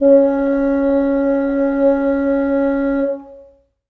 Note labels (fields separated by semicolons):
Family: reed; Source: acoustic; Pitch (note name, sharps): C#4; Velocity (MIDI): 50; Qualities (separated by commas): long release, reverb